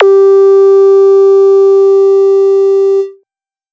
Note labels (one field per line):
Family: bass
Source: synthesizer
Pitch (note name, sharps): G4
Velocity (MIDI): 127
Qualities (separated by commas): distorted